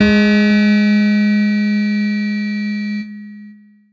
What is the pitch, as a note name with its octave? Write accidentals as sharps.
G#3